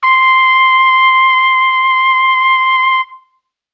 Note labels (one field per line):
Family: brass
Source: acoustic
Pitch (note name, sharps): C6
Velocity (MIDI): 25